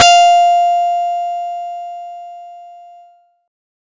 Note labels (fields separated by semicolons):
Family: guitar; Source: acoustic; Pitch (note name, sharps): F5; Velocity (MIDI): 127; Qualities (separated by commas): bright